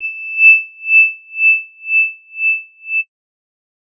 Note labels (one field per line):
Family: bass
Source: synthesizer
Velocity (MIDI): 50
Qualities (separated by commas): bright, distorted